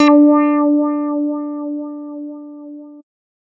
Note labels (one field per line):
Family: bass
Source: synthesizer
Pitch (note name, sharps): D4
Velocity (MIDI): 100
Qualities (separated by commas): distorted